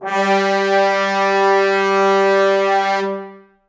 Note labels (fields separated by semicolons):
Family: brass; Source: acoustic; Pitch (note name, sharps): G3; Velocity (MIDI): 127; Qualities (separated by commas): bright, reverb